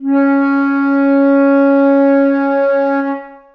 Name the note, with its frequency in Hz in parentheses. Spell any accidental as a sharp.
C#4 (277.2 Hz)